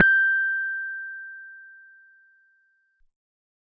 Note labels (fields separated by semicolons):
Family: keyboard; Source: electronic; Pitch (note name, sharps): G6; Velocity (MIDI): 127